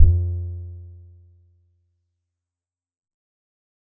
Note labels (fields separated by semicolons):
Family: guitar; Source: acoustic; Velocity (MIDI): 25; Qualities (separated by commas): dark